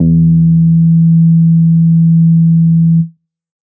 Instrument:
synthesizer bass